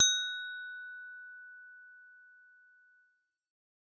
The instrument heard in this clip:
synthesizer bass